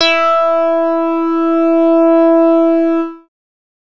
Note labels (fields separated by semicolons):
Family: bass; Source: synthesizer; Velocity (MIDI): 25; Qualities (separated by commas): distorted